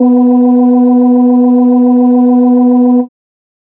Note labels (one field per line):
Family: organ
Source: electronic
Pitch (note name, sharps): B3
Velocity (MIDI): 25